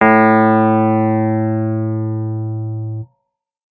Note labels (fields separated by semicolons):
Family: keyboard; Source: electronic; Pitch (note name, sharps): A2; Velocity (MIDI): 127; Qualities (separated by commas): distorted